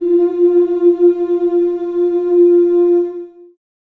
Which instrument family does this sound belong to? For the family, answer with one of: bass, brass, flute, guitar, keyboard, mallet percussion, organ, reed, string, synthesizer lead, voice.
voice